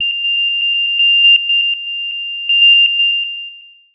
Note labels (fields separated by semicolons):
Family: synthesizer lead; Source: synthesizer; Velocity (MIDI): 50; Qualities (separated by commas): bright, long release, tempo-synced